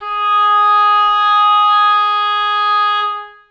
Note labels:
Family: reed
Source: acoustic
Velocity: 127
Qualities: reverb

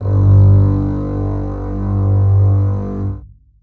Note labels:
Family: string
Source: acoustic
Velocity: 100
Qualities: reverb

